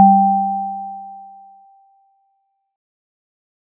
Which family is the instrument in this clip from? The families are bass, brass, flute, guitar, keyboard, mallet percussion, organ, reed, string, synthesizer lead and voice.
mallet percussion